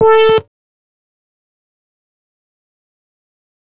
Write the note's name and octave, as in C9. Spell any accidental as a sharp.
A4